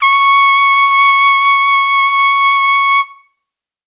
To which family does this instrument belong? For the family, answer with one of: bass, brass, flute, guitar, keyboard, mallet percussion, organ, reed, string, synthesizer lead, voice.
brass